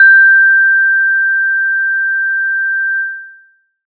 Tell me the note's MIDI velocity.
127